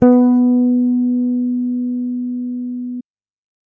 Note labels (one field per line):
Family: bass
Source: electronic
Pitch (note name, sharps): B3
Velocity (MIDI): 100